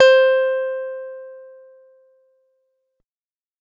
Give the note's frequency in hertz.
523.3 Hz